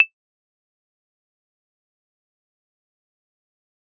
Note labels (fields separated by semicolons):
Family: mallet percussion; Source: acoustic; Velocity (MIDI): 25; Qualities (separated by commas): dark, fast decay, percussive, reverb